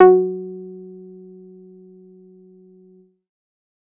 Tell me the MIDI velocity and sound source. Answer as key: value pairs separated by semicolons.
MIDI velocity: 75; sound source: synthesizer